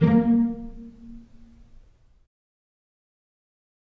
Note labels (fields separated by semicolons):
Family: string; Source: acoustic; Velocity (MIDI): 25; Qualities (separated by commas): dark, fast decay, reverb